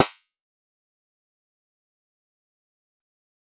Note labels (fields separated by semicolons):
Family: guitar; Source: synthesizer; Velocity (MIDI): 75; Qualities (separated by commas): fast decay, percussive